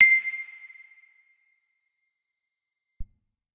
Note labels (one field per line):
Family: guitar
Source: electronic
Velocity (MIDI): 100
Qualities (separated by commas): bright, percussive, reverb